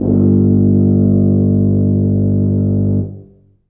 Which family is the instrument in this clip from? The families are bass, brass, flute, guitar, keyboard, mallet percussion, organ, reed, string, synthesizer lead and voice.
brass